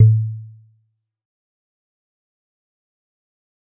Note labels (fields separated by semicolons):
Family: mallet percussion; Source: acoustic; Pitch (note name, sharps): A2; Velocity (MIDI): 25; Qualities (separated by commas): dark, fast decay, percussive